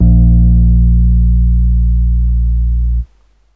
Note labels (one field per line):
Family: keyboard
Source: electronic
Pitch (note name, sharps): A#1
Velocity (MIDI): 25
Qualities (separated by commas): dark